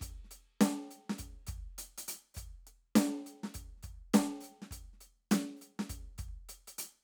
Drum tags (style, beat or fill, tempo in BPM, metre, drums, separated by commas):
New Orleans funk, beat, 102 BPM, 4/4, closed hi-hat, hi-hat pedal, snare, kick